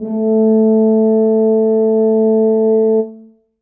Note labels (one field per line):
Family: brass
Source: acoustic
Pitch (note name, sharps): A3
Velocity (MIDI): 100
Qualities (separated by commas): dark, reverb